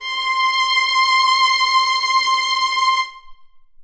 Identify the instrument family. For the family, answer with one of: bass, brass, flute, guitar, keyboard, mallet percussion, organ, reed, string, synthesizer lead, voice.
string